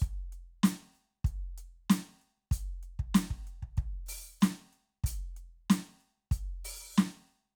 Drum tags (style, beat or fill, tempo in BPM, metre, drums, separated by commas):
funk, beat, 95 BPM, 4/4, closed hi-hat, open hi-hat, hi-hat pedal, snare, kick